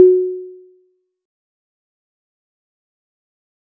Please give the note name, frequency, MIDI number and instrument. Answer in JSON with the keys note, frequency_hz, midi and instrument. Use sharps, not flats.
{"note": "F#4", "frequency_hz": 370, "midi": 66, "instrument": "acoustic mallet percussion instrument"}